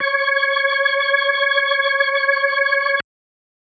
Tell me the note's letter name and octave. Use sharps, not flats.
C#5